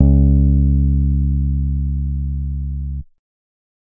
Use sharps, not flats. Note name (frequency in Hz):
C#2 (69.3 Hz)